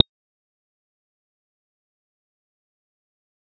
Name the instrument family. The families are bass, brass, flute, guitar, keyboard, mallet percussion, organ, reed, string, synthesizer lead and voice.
bass